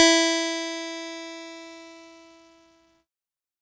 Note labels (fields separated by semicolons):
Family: keyboard; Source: electronic; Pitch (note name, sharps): E4; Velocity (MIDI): 75; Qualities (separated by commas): bright, distorted